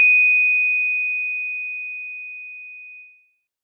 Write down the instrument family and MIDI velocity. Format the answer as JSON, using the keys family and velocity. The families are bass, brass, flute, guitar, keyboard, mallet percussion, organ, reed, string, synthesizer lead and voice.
{"family": "mallet percussion", "velocity": 25}